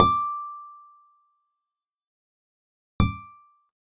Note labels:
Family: guitar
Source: acoustic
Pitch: D6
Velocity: 75

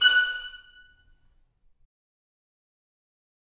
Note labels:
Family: string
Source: acoustic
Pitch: F#6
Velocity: 127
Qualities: bright, fast decay, percussive, reverb

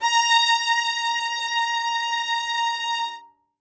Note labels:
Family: string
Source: acoustic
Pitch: A#5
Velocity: 127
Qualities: reverb

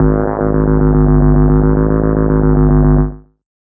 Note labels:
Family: bass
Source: synthesizer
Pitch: G#1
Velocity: 25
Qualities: distorted, tempo-synced

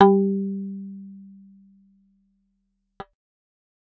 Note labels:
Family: bass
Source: synthesizer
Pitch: G3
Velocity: 100

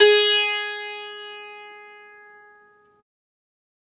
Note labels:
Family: guitar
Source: acoustic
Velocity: 50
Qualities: bright, multiphonic, reverb

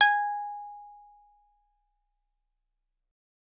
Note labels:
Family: guitar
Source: acoustic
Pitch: G#5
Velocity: 127

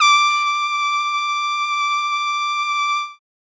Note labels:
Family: brass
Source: acoustic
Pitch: D6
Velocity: 127

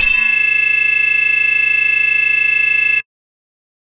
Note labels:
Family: bass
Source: synthesizer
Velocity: 127

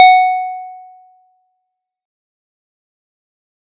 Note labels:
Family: mallet percussion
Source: acoustic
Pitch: F#5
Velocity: 127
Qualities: fast decay

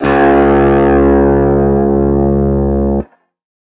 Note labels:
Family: guitar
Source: electronic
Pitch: C#2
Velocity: 100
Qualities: distorted

